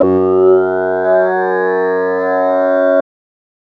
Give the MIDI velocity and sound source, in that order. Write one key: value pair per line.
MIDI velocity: 75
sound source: synthesizer